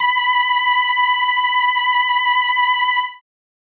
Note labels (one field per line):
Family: keyboard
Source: synthesizer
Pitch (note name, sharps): B5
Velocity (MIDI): 100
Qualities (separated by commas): bright